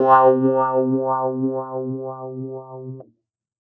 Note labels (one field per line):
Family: keyboard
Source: electronic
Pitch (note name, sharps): C3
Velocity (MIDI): 25